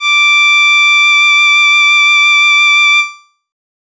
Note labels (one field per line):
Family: reed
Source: synthesizer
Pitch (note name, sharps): D6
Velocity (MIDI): 127